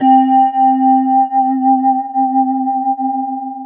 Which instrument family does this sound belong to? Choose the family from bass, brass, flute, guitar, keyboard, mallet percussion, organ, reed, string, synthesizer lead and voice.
guitar